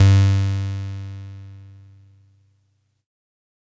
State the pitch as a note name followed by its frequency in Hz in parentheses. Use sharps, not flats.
G2 (98 Hz)